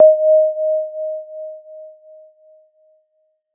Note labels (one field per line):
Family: keyboard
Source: electronic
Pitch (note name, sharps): D#5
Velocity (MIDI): 100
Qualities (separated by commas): dark